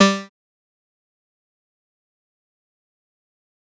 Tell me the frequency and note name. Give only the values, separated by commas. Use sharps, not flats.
196 Hz, G3